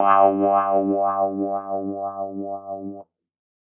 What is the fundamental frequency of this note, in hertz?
98 Hz